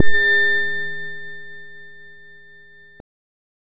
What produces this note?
synthesizer bass